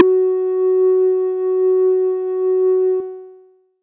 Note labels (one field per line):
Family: bass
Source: synthesizer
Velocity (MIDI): 75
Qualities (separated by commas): multiphonic